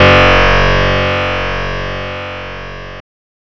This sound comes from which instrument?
synthesizer guitar